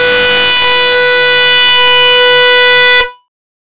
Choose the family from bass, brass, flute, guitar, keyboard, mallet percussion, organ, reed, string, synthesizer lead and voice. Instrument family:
bass